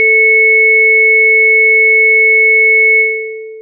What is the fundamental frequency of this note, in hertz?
440 Hz